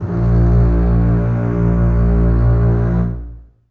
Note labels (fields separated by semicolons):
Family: string; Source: acoustic; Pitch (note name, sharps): A#1; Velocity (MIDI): 100; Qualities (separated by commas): long release, reverb